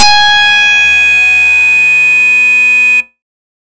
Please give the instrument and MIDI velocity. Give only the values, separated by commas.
synthesizer bass, 100